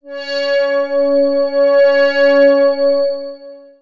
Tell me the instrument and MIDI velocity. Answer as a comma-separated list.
synthesizer lead, 75